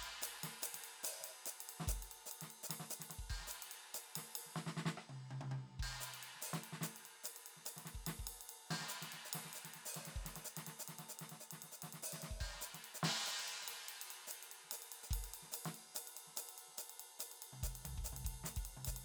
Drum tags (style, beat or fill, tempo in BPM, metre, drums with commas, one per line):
fast jazz
beat
290 BPM
4/4
ride, closed hi-hat, hi-hat pedal, snare, cross-stick, high tom, floor tom, kick